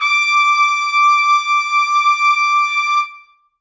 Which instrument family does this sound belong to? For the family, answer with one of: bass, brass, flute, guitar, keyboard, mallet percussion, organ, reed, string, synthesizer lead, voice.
brass